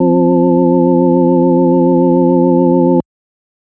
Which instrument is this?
electronic organ